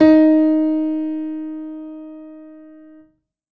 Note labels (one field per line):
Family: keyboard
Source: acoustic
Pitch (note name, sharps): D#4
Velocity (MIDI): 127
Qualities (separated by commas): reverb